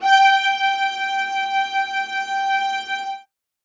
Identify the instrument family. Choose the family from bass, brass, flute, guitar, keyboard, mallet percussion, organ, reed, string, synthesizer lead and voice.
string